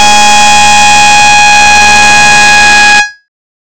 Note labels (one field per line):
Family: bass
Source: synthesizer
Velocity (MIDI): 50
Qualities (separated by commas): bright, distorted